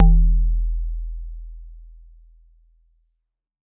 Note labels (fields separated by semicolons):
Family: mallet percussion; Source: acoustic; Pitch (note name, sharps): E1; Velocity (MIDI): 100; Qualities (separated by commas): dark